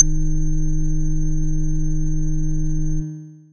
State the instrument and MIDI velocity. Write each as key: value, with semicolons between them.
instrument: synthesizer bass; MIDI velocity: 50